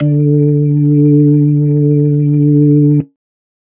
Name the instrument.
electronic organ